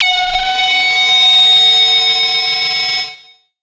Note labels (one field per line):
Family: synthesizer lead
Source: synthesizer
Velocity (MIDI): 127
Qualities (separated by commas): bright, distorted, multiphonic, non-linear envelope